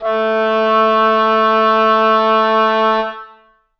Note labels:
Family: reed; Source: acoustic; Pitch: A3; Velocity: 127; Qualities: reverb

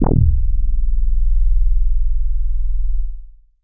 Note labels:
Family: bass; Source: synthesizer; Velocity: 50; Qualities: distorted, tempo-synced

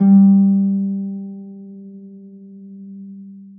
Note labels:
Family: string; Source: acoustic; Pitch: G3; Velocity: 100; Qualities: long release, reverb

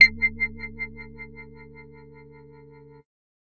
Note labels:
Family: bass; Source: synthesizer; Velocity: 75; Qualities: distorted

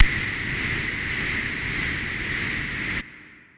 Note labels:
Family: flute; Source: acoustic; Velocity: 127; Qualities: distorted

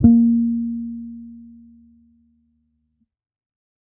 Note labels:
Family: bass; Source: electronic; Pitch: A#3; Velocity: 75; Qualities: dark

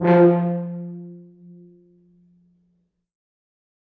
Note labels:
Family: brass; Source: acoustic; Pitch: F3; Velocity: 25; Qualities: reverb

